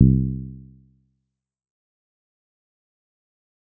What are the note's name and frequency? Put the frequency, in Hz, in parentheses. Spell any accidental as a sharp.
C2 (65.41 Hz)